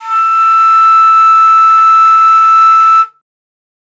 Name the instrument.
acoustic flute